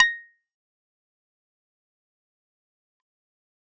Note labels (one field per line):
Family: keyboard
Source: electronic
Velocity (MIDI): 100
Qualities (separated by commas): fast decay, percussive